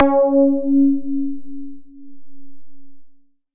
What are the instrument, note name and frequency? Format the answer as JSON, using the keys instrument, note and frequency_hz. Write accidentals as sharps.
{"instrument": "synthesizer lead", "note": "C#4", "frequency_hz": 277.2}